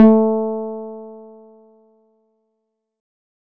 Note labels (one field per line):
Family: keyboard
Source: electronic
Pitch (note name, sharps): A3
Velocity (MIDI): 127